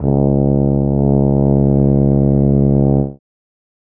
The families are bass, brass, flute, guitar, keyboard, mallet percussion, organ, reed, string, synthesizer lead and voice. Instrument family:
brass